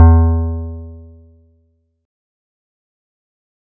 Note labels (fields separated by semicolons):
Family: keyboard; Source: electronic; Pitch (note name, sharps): E2; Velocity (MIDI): 25; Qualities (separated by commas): dark, fast decay